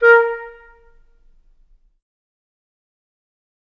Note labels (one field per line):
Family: flute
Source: acoustic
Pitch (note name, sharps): A#4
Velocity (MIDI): 100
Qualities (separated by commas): fast decay, percussive, reverb